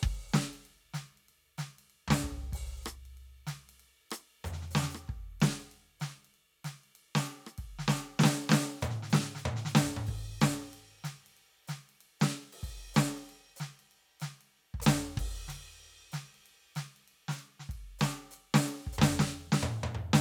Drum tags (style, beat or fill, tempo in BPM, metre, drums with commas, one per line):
rock
beat
95 BPM
4/4
crash, ride, open hi-hat, hi-hat pedal, snare, cross-stick, high tom, mid tom, floor tom, kick